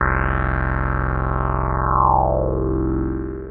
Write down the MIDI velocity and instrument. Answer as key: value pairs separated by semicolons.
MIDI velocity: 100; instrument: synthesizer lead